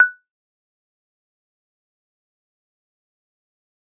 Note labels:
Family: mallet percussion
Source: acoustic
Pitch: F#6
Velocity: 50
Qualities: dark, fast decay, percussive, reverb

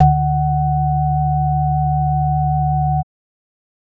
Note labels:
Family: organ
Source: electronic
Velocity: 127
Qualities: multiphonic

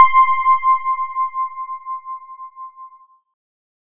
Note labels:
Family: keyboard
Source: electronic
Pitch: C6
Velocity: 50

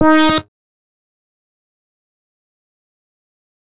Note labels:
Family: bass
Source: synthesizer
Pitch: D#4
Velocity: 100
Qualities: fast decay, percussive

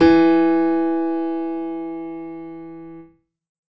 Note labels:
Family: keyboard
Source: acoustic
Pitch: E3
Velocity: 127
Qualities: reverb

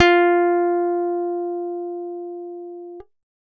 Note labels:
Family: guitar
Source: acoustic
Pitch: F4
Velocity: 75

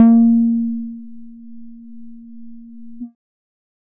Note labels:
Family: bass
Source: synthesizer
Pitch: A#3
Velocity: 50

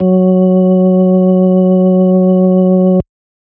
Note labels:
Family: organ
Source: electronic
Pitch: F#3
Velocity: 75

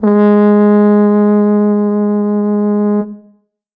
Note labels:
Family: brass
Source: acoustic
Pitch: G#3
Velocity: 127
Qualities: dark

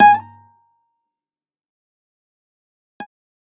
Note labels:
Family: guitar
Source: electronic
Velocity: 127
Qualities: fast decay, percussive

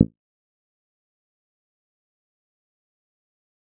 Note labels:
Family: guitar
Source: electronic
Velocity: 50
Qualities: fast decay, percussive

